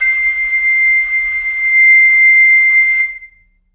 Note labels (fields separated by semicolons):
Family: flute; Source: acoustic; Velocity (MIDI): 127; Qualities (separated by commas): reverb